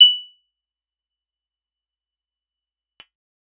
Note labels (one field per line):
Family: guitar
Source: acoustic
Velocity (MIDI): 127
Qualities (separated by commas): fast decay, percussive